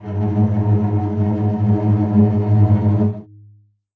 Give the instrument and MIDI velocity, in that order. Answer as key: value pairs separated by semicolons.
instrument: acoustic string instrument; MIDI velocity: 25